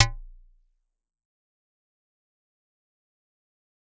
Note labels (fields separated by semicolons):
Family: mallet percussion; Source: acoustic; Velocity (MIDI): 75; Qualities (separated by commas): fast decay, percussive